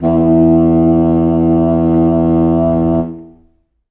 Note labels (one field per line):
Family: reed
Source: acoustic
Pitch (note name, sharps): E2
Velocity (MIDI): 25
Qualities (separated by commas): reverb